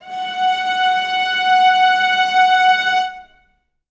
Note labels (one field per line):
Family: string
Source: acoustic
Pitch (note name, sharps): F#5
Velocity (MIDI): 50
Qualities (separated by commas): reverb